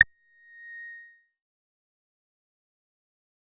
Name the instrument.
synthesizer bass